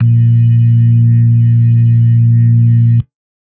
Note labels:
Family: organ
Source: electronic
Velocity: 25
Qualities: dark

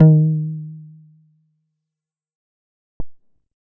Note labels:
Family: bass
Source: synthesizer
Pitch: D#3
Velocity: 50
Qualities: dark, fast decay

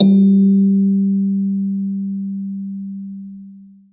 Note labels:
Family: mallet percussion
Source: acoustic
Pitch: G3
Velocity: 25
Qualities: dark, long release, reverb

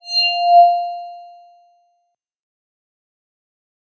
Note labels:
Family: mallet percussion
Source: electronic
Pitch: F5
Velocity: 50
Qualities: bright, fast decay

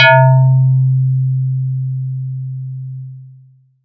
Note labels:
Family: mallet percussion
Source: electronic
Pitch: C3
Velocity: 127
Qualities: long release, multiphonic

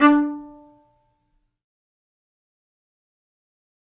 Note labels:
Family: string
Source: acoustic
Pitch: D4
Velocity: 25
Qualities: fast decay, percussive, reverb

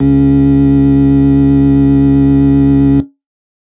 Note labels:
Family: organ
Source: electronic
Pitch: C#2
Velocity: 75

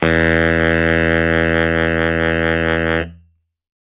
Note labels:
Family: reed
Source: acoustic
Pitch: E2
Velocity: 100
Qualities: bright

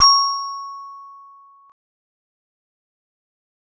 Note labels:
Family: mallet percussion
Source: acoustic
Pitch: C#6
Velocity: 25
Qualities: fast decay

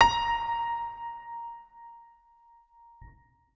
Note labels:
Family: organ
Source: electronic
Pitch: A#5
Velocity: 127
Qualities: reverb

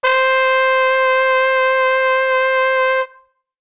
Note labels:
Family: brass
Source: acoustic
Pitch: C5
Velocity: 100

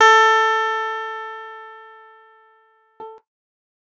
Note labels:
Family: guitar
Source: electronic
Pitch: A4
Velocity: 75

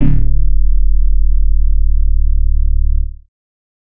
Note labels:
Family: bass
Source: synthesizer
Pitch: D1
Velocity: 25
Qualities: distorted

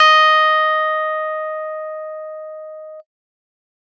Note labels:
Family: keyboard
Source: electronic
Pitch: D#5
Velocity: 127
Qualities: distorted

